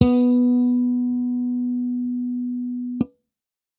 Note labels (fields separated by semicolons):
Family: bass; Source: electronic; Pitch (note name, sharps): B3; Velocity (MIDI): 100; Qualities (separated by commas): bright